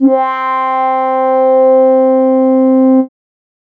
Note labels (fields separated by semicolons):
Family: keyboard; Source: synthesizer; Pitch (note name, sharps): C4; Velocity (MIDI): 75